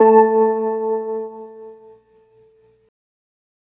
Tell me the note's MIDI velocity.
127